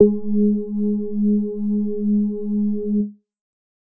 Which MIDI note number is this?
56